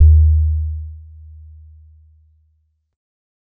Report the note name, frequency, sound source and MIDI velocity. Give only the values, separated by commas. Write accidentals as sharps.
D#2, 77.78 Hz, acoustic, 25